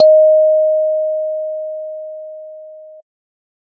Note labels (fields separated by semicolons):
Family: keyboard; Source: electronic; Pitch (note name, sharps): D#5; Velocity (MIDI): 25